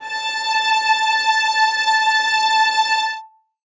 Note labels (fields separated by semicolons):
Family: string; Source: acoustic; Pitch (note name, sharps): A5; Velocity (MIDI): 75; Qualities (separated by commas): reverb